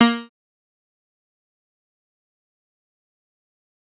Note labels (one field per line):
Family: bass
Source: synthesizer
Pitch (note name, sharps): A#3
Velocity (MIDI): 100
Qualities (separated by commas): bright, distorted, fast decay, percussive